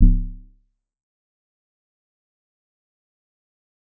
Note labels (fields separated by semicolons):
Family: bass; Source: synthesizer; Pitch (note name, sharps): C#1; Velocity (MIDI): 50; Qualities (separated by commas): dark, fast decay, percussive